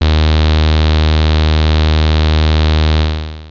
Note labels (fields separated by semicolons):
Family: bass; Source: synthesizer; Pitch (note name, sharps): D#2; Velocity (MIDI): 127; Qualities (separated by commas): bright, distorted, long release